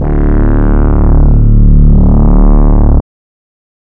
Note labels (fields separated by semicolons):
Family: reed; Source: synthesizer; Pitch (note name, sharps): D1; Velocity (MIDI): 100; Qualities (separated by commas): distorted, non-linear envelope